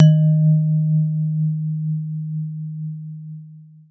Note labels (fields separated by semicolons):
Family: mallet percussion; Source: acoustic; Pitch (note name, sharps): D#3; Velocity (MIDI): 127; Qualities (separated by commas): long release